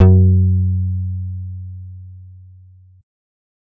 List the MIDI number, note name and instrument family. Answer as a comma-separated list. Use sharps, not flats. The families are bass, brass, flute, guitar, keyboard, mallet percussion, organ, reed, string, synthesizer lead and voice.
42, F#2, bass